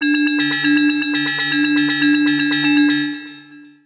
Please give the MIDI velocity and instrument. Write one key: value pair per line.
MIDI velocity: 75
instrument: synthesizer mallet percussion instrument